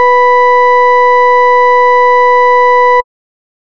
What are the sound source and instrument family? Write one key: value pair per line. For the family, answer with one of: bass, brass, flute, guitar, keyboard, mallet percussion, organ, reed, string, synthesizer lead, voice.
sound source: synthesizer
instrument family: bass